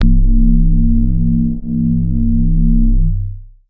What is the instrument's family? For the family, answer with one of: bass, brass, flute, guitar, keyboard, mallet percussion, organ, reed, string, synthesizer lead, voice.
bass